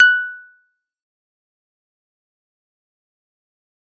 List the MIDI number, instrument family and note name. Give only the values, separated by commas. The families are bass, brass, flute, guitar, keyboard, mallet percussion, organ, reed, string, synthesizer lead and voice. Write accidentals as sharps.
90, keyboard, F#6